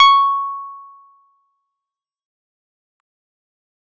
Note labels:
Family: keyboard; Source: electronic; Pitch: C#6; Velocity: 127; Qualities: distorted, fast decay

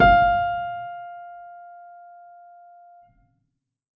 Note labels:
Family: keyboard; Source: acoustic; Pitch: F5; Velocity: 100; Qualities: reverb

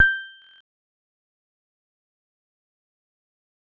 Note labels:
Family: mallet percussion; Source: acoustic; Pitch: G6; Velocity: 25; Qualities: fast decay, percussive

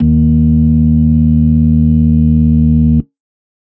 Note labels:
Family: organ; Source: electronic; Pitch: D#2; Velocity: 25; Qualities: dark

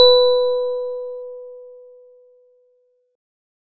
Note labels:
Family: organ; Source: electronic; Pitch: B4; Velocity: 25

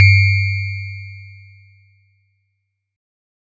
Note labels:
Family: mallet percussion; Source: acoustic; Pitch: G2; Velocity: 50; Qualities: bright

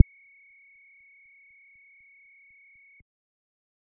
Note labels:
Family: bass; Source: synthesizer; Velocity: 100; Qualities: dark, percussive

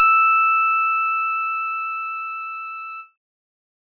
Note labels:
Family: organ; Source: electronic; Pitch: E6; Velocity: 50; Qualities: bright

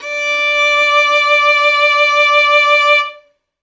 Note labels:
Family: string; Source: acoustic; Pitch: D5; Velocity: 50; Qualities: bright

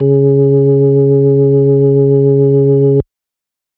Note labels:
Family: organ; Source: electronic; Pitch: C#3; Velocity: 75

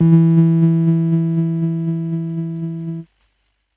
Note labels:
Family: keyboard; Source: electronic; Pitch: E3; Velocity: 50; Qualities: dark, distorted, tempo-synced

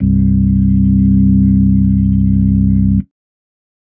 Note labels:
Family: organ; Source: electronic; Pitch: C1; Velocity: 75; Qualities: dark

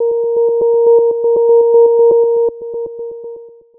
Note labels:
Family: synthesizer lead; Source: synthesizer; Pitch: A#4; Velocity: 50; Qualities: dark, long release, tempo-synced

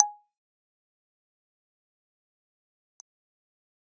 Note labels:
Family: keyboard; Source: electronic; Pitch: G#5; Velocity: 50; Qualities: fast decay, percussive

